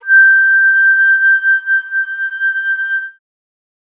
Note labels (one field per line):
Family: flute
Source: acoustic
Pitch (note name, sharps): G6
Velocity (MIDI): 75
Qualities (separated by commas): bright